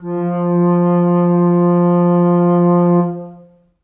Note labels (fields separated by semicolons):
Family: flute; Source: acoustic; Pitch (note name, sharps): F3; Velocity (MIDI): 100; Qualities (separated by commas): long release, reverb